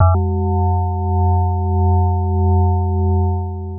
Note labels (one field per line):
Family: mallet percussion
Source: synthesizer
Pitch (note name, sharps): F2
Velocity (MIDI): 127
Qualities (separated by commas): long release, multiphonic